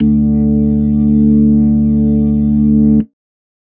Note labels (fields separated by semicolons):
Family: organ; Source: electronic; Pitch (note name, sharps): D2; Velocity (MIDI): 100; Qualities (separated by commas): dark